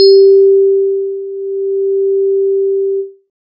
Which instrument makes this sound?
synthesizer lead